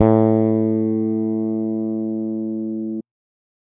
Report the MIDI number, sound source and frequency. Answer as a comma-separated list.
45, electronic, 110 Hz